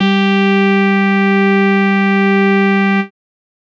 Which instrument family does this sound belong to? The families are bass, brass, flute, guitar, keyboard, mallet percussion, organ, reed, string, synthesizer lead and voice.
bass